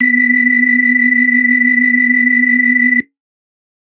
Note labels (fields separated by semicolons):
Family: organ; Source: electronic; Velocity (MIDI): 25